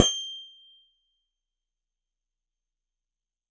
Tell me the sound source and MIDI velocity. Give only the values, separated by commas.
electronic, 50